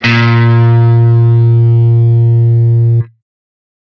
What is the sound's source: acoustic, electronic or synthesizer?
electronic